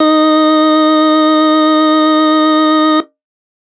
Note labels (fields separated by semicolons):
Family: organ; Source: electronic; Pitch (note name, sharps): D#4; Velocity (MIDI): 25